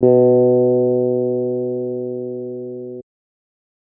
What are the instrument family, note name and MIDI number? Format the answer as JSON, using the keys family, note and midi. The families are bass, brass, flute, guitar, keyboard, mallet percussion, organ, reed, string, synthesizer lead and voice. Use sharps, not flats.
{"family": "keyboard", "note": "B2", "midi": 47}